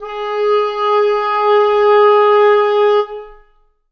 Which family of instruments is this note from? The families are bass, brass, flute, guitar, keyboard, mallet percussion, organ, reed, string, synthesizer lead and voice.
reed